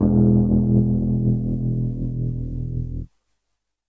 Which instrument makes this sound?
electronic keyboard